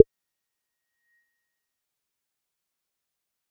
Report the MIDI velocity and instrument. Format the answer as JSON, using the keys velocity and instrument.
{"velocity": 50, "instrument": "synthesizer bass"}